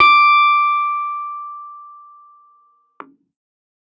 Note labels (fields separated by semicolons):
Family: keyboard; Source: electronic; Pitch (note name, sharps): D6; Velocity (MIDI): 127